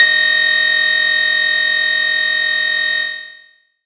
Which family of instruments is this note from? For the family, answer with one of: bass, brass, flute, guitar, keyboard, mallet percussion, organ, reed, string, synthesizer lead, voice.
bass